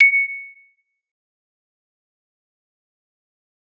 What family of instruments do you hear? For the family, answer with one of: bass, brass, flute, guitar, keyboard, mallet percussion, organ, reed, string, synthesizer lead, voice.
mallet percussion